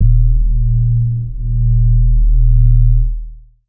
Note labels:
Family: bass; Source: synthesizer; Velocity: 25; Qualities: dark, long release, multiphonic

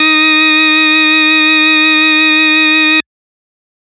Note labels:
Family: organ; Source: electronic; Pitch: D#4; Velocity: 25; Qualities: distorted

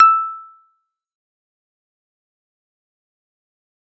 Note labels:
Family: keyboard; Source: electronic; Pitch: E6; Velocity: 100; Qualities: fast decay, percussive

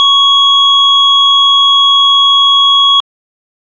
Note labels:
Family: organ; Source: electronic; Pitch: C#6; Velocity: 25

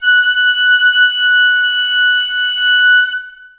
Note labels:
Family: flute; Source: acoustic; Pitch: F#6; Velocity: 100; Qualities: long release, reverb

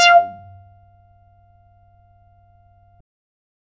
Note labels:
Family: bass; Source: synthesizer; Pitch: F5; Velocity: 75; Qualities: distorted, percussive

